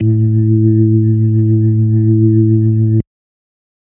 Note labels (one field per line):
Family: organ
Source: electronic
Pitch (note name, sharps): A2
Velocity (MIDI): 75